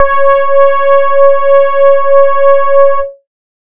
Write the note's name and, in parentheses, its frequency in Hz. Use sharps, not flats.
C#5 (554.4 Hz)